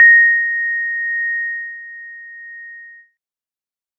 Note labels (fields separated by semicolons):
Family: keyboard; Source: electronic; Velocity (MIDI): 75; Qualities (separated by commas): multiphonic